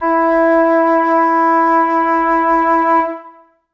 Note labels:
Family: flute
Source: acoustic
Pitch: E4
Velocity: 127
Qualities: reverb

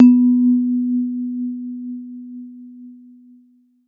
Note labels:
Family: mallet percussion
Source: acoustic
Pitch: B3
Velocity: 100

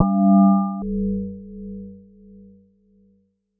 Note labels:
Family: mallet percussion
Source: synthesizer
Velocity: 75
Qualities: multiphonic

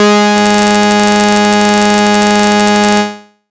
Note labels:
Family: bass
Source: synthesizer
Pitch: G#3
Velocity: 100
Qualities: bright, distorted

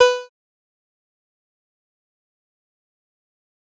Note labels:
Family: bass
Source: synthesizer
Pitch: B4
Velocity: 127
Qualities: bright, distorted, fast decay, percussive

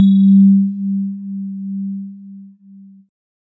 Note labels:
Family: keyboard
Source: electronic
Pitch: G3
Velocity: 50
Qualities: multiphonic

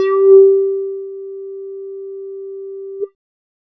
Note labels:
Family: bass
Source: synthesizer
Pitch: G4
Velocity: 50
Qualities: dark, distorted

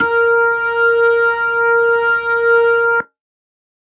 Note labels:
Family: organ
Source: electronic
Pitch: A#4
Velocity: 75

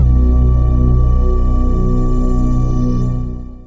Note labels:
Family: synthesizer lead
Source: synthesizer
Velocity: 100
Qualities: long release

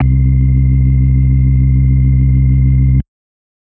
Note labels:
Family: organ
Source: electronic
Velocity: 50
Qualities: dark

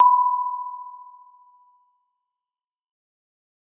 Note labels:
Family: mallet percussion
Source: acoustic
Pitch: B5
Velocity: 127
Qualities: fast decay

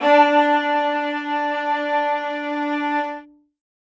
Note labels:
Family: string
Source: acoustic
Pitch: D4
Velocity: 127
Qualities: reverb

